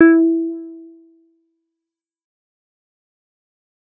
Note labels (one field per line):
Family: bass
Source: synthesizer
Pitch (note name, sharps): E4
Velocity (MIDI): 100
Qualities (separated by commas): fast decay